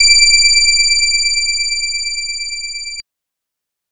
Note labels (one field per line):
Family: bass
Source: synthesizer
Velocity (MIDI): 50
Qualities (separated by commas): bright, distorted, multiphonic